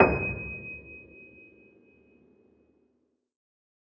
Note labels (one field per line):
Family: keyboard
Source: acoustic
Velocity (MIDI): 25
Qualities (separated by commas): reverb